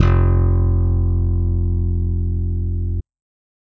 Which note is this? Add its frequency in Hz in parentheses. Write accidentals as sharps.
F1 (43.65 Hz)